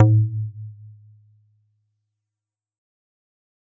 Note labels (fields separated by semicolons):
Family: mallet percussion; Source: acoustic; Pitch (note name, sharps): A2; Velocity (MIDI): 100; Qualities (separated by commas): fast decay